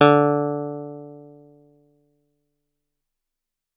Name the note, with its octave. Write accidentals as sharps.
D3